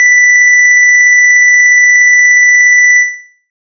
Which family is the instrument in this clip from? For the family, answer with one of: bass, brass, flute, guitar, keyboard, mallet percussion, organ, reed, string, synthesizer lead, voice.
bass